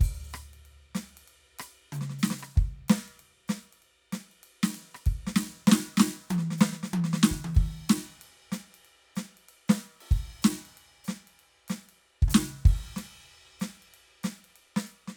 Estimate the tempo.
95 BPM